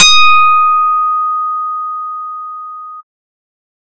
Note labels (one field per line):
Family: bass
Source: synthesizer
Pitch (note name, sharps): D#6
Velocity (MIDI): 100